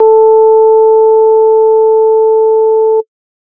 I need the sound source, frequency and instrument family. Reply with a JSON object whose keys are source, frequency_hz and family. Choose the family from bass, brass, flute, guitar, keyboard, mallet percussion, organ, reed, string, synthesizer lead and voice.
{"source": "electronic", "frequency_hz": 440, "family": "organ"}